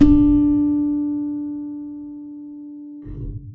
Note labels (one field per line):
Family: keyboard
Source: acoustic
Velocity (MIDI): 25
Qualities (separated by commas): dark, reverb